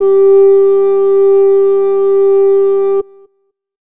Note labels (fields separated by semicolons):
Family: flute; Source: acoustic; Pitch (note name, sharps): G4; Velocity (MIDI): 127